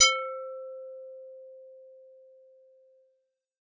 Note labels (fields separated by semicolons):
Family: bass; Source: synthesizer; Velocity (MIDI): 25; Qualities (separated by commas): distorted